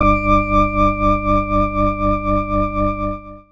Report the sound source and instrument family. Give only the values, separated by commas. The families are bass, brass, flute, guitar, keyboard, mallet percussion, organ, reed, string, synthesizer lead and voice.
electronic, organ